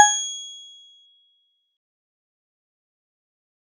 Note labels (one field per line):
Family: mallet percussion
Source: acoustic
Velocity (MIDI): 50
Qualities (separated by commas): bright, fast decay, percussive